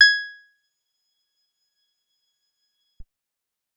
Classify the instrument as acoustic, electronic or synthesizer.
acoustic